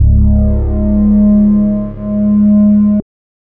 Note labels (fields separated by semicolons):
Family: bass; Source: synthesizer; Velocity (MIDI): 127; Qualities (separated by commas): distorted, multiphonic